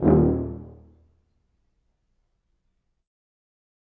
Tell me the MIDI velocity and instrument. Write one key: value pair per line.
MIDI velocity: 100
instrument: acoustic brass instrument